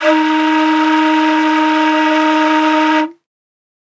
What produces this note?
acoustic flute